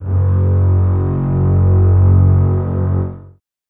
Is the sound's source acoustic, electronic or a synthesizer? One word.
acoustic